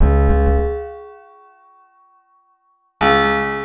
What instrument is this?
acoustic guitar